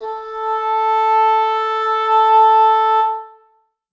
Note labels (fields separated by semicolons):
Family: reed; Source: acoustic; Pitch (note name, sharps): A4; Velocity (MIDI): 75; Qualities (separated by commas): reverb